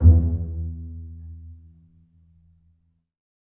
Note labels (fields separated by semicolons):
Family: string; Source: acoustic; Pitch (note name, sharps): E2; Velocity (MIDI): 100; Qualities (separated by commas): dark, reverb